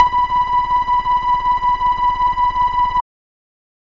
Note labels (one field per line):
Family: bass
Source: synthesizer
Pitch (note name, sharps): B5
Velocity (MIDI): 25